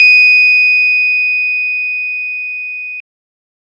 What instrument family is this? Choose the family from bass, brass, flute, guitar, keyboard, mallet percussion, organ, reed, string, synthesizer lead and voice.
organ